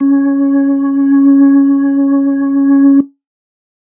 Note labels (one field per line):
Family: organ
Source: electronic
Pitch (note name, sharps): C#4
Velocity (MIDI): 25